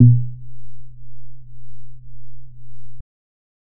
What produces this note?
synthesizer bass